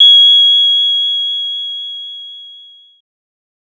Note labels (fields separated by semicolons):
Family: bass; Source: synthesizer; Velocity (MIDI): 75; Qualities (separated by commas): bright, distorted